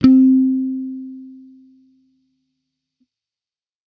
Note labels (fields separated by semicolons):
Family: bass; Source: electronic; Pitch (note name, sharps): C4; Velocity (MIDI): 127